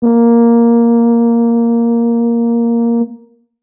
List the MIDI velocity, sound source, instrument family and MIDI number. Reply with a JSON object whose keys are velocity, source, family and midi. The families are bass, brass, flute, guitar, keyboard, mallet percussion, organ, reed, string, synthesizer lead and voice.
{"velocity": 100, "source": "acoustic", "family": "brass", "midi": 58}